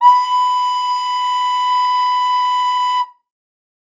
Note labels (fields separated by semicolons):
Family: flute; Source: acoustic; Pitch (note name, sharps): B5; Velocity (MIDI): 127